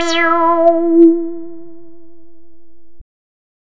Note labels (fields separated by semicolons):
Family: bass; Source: synthesizer; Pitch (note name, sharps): E4; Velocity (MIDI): 100; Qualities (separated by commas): bright, distorted